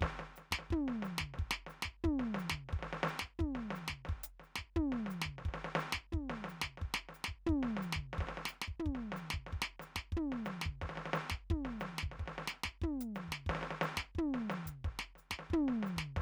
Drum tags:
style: samba; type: beat; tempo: 89 BPM; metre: 4/4; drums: closed hi-hat, hi-hat pedal, snare, floor tom, kick

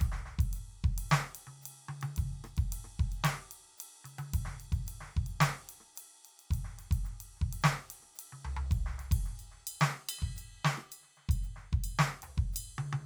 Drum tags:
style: Afro-Cuban rumba; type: beat; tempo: 110 BPM; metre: 4/4; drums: ride, ride bell, hi-hat pedal, snare, cross-stick, high tom, floor tom, kick

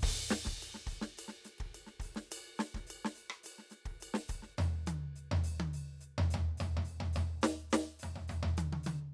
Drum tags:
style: Afro-Cuban; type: beat; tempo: 105 BPM; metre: 4/4; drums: crash, ride, ride bell, closed hi-hat, open hi-hat, hi-hat pedal, snare, cross-stick, high tom, floor tom, kick

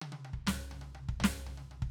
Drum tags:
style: fast funk; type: fill; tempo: 125 BPM; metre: 4/4; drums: snare, high tom, floor tom, kick

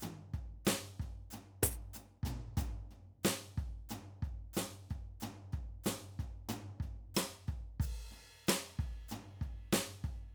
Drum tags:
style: rock; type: beat; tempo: 93 BPM; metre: 4/4; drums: crash, hi-hat pedal, percussion, snare, high tom, mid tom, floor tom, kick

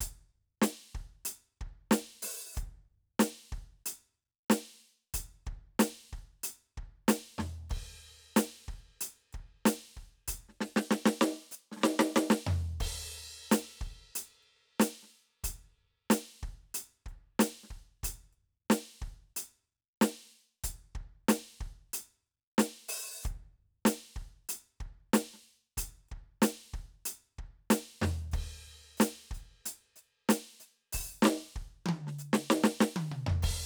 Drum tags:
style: rock; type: beat; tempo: 93 BPM; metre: 4/4; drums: crash, closed hi-hat, open hi-hat, hi-hat pedal, snare, high tom, mid tom, floor tom, kick

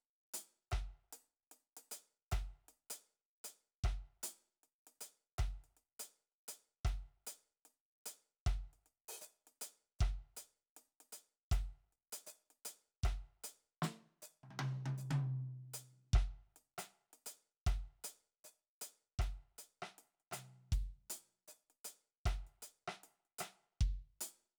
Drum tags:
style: reggae; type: beat; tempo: 78 BPM; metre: 4/4; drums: closed hi-hat, open hi-hat, hi-hat pedal, snare, cross-stick, high tom, kick

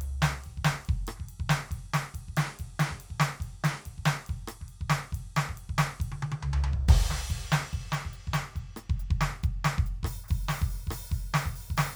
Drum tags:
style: punk; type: beat; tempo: 140 BPM; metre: 4/4; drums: crash, ride, closed hi-hat, open hi-hat, snare, cross-stick, high tom, floor tom, kick

